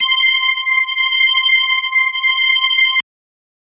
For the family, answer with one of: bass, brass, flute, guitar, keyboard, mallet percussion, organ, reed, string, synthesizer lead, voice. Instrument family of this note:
organ